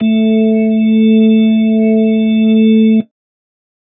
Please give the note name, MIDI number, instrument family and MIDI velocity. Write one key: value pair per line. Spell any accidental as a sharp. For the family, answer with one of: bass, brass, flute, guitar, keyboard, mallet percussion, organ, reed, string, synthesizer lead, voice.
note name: A3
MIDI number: 57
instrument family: organ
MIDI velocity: 75